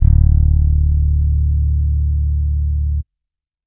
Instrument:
electronic bass